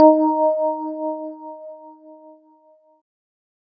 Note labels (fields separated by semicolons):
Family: keyboard; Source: electronic; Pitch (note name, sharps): D#4; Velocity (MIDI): 100